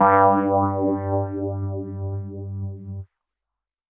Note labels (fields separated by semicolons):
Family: keyboard; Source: electronic; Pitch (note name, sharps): G2; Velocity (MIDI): 100; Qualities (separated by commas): distorted, non-linear envelope